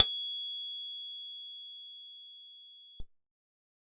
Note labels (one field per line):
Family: keyboard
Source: electronic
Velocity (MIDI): 127